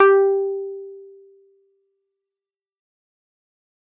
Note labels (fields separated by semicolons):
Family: keyboard; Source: electronic; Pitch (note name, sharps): G4; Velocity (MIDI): 75; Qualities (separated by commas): distorted, fast decay